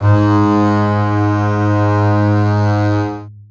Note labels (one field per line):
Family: string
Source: acoustic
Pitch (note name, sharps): G#2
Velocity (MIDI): 127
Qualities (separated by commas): long release, reverb